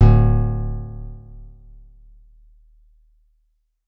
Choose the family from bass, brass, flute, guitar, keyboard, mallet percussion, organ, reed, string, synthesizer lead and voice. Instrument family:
guitar